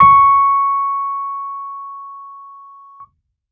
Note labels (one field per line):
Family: keyboard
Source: electronic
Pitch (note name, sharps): C#6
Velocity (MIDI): 75